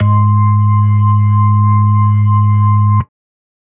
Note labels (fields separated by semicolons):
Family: organ; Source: electronic; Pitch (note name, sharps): G#2; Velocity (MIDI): 25